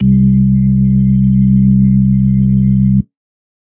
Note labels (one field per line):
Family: organ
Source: electronic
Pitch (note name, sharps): C2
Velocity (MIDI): 50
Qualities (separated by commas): dark